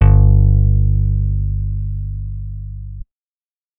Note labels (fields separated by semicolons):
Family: guitar; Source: acoustic; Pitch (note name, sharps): G1; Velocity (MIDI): 50